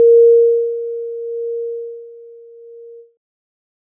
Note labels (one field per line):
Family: keyboard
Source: electronic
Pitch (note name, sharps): A#4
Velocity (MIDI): 25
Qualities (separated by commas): multiphonic